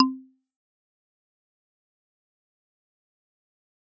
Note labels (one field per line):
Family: mallet percussion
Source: acoustic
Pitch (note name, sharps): C4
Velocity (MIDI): 75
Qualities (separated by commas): fast decay, percussive